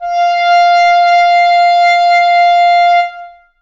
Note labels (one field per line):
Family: reed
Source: acoustic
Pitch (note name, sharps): F5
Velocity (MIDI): 127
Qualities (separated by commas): reverb